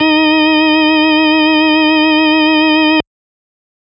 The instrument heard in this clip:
electronic organ